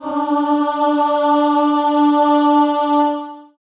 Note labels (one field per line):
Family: voice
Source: acoustic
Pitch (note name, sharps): D4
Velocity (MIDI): 100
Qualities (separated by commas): long release, reverb